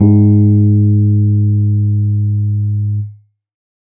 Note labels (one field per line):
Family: keyboard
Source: electronic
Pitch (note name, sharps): G#2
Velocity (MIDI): 50